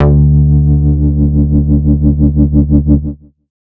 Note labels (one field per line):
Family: bass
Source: synthesizer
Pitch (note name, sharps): D2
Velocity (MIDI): 50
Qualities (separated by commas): distorted